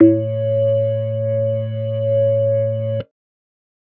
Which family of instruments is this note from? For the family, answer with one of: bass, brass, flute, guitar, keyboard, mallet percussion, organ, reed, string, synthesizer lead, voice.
organ